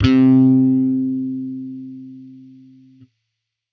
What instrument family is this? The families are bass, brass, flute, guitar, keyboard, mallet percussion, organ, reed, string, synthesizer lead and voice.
bass